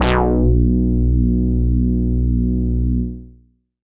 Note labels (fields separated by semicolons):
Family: bass; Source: synthesizer; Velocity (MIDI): 75; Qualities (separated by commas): distorted, tempo-synced